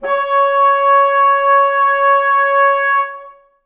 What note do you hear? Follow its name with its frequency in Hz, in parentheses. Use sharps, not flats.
C#5 (554.4 Hz)